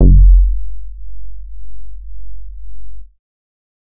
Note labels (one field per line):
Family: bass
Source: synthesizer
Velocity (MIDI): 50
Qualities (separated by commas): dark, distorted